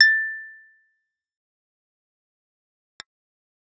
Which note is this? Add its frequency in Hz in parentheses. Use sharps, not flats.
A6 (1760 Hz)